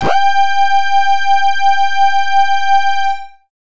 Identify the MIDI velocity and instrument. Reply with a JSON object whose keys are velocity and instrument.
{"velocity": 75, "instrument": "synthesizer bass"}